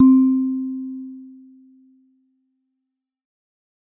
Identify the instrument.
acoustic mallet percussion instrument